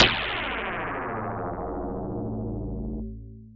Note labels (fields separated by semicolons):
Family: mallet percussion; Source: electronic; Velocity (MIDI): 127; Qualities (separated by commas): bright, long release